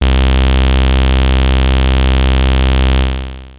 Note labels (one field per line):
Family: bass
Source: synthesizer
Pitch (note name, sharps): C2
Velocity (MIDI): 127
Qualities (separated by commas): bright, distorted, long release